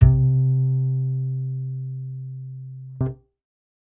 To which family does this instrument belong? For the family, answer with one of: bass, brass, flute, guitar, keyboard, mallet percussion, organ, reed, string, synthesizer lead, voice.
bass